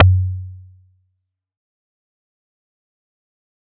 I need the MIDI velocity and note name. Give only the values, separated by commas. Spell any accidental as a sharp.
127, F#2